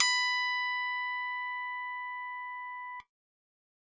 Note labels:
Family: keyboard; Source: electronic; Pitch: B5; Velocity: 75

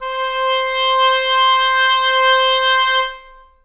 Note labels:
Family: reed; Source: acoustic; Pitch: C5; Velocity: 100; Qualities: long release, reverb

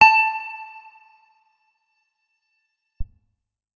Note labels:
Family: guitar; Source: electronic; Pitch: A5; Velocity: 50; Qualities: percussive, reverb

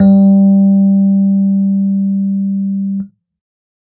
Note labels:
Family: keyboard; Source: electronic; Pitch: G3; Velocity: 75

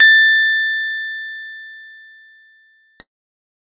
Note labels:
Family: keyboard; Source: electronic; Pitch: A6; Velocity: 50; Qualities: bright

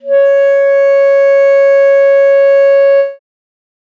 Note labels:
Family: reed; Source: acoustic; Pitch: C#5; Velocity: 75

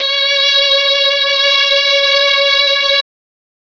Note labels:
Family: string; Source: electronic; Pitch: C#5; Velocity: 127; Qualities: distorted, reverb

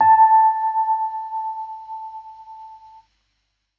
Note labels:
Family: keyboard; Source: electronic; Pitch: A5; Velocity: 50

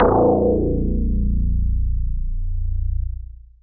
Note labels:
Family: synthesizer lead; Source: synthesizer; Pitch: A#0; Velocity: 50; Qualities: long release

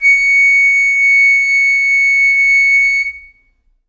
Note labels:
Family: flute; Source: acoustic; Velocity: 50; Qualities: reverb

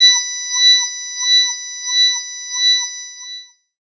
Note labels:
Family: voice; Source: synthesizer; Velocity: 50; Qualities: bright, long release, non-linear envelope, tempo-synced

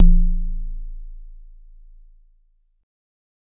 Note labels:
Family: mallet percussion; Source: acoustic; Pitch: A0; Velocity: 127; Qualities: dark

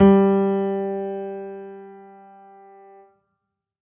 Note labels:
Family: keyboard; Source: acoustic; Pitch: G3; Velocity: 100; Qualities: reverb

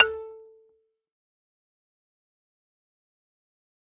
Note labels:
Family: mallet percussion; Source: acoustic; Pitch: A4; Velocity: 100; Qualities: fast decay, percussive, reverb

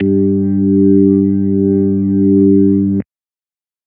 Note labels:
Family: organ; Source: electronic; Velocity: 75

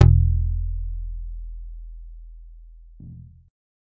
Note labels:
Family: guitar; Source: electronic; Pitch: E1; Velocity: 127

